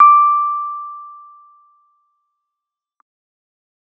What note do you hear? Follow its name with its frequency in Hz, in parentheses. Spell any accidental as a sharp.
D6 (1175 Hz)